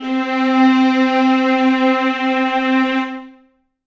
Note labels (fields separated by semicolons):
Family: string; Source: acoustic; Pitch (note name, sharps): C4; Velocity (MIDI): 100; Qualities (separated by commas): reverb